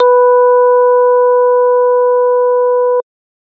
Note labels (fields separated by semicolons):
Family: organ; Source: electronic; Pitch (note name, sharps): B4; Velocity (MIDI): 75